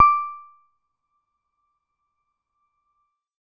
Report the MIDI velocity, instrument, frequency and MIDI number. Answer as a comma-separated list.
50, electronic keyboard, 1175 Hz, 86